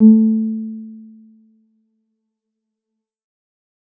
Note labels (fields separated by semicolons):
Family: keyboard; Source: electronic; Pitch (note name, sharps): A3; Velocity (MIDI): 25; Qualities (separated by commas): dark